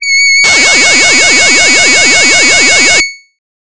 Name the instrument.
synthesizer voice